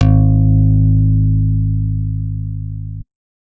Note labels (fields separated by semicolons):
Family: guitar; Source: acoustic; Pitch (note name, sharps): G#1; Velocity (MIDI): 127